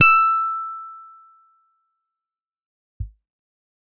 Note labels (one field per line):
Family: guitar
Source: electronic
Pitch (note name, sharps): E6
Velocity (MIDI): 25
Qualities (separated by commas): bright, distorted, fast decay